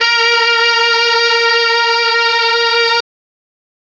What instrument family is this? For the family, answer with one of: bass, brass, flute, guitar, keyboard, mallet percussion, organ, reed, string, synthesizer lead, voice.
brass